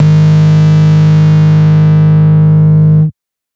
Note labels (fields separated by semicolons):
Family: bass; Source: synthesizer; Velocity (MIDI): 25; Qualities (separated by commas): bright, distorted, multiphonic